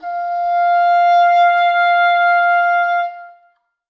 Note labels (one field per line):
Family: reed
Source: acoustic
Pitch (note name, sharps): F5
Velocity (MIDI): 75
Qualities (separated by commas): reverb